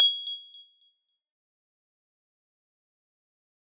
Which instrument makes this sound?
acoustic mallet percussion instrument